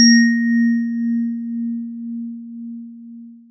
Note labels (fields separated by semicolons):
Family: mallet percussion; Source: acoustic; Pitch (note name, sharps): A#3; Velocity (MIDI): 100; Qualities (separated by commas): long release